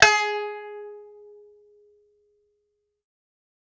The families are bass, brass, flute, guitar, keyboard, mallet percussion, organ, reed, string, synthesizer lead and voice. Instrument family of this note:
guitar